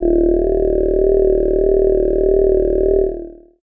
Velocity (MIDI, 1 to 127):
25